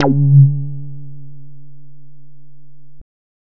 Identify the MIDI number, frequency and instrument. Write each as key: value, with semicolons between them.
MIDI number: 49; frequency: 138.6 Hz; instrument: synthesizer bass